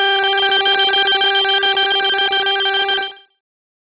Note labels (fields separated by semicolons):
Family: bass; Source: synthesizer; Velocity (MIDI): 100; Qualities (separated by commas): bright, distorted, non-linear envelope